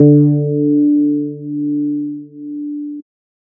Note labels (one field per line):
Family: bass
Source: synthesizer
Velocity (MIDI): 127